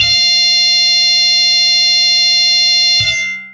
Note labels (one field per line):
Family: guitar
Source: electronic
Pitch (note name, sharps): F5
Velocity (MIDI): 25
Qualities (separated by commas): bright, distorted, long release